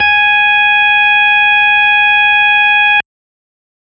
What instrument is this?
electronic organ